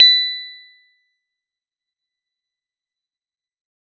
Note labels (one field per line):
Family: keyboard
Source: electronic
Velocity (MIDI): 100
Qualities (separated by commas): fast decay, percussive